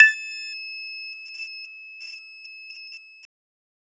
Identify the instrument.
acoustic mallet percussion instrument